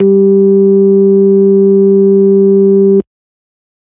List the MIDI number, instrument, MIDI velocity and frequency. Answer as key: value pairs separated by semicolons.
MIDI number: 55; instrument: electronic organ; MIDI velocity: 75; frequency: 196 Hz